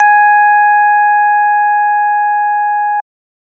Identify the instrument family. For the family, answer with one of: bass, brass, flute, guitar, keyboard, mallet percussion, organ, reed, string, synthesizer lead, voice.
organ